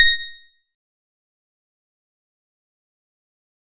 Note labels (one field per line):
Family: guitar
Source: acoustic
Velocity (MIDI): 25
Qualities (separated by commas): bright, distorted, fast decay, percussive